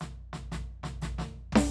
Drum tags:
rock
fill
115 BPM
4/4
hi-hat pedal, snare, floor tom

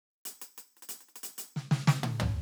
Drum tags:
rock
fill
95 BPM
4/4
percussion, snare, high tom, floor tom

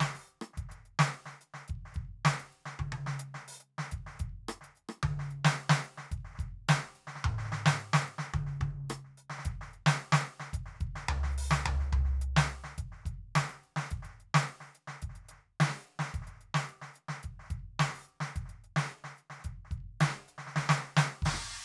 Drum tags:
ijexá
beat
108 BPM
4/4
crash, closed hi-hat, open hi-hat, hi-hat pedal, snare, cross-stick, high tom, mid tom, floor tom, kick

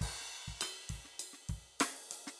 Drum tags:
funk
beat
100 BPM
4/4
crash, ride, ride bell, hi-hat pedal, snare, cross-stick, kick

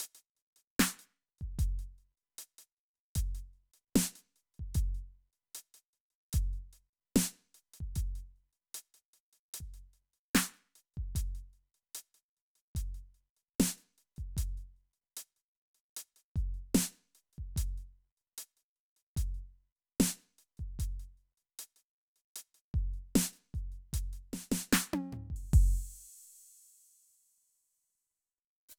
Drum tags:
rock
beat
75 BPM
4/4
crash, closed hi-hat, hi-hat pedal, snare, high tom, floor tom, kick

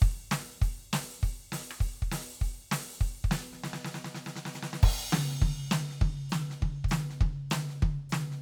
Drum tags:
rockabilly
beat
200 BPM
4/4
crash, open hi-hat, hi-hat pedal, snare, cross-stick, high tom, kick

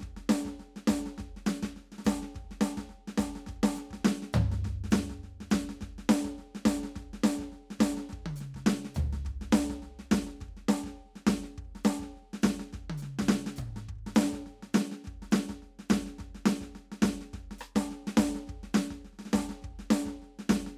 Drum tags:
New Orleans shuffle
beat
104 BPM
4/4
hi-hat pedal, snare, cross-stick, high tom, mid tom, floor tom, kick

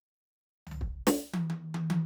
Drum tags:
Afro-Cuban rumba
fill
110 BPM
4/4
snare, high tom, floor tom, kick

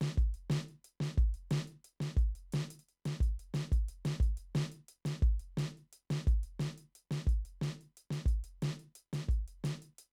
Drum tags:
chacarera
beat
118 BPM
4/4
closed hi-hat, snare, kick

